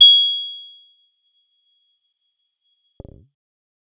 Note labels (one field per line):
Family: bass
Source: synthesizer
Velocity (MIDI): 25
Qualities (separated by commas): bright, percussive